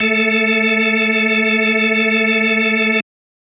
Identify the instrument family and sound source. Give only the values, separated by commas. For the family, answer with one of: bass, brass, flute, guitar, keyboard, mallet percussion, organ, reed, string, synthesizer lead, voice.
organ, electronic